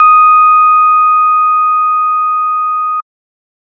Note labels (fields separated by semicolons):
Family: organ; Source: electronic; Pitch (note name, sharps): D#6; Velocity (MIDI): 50